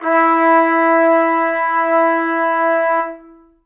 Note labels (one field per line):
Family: brass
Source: acoustic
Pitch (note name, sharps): E4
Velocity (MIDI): 25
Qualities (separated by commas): reverb